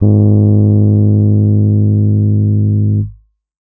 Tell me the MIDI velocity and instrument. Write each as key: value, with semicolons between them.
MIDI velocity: 100; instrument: electronic keyboard